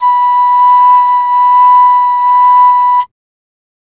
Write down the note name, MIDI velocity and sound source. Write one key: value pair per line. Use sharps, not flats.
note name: B5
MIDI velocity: 75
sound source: acoustic